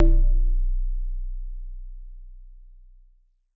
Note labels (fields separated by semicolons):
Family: mallet percussion; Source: acoustic; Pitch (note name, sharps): B0; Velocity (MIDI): 100; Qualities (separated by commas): dark, reverb